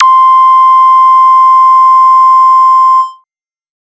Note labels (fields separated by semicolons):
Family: bass; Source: synthesizer; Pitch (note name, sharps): C6; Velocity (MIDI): 100; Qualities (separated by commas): bright, distorted